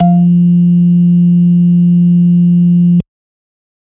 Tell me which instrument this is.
electronic organ